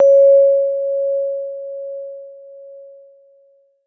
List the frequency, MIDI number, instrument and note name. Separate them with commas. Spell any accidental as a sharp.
554.4 Hz, 73, electronic keyboard, C#5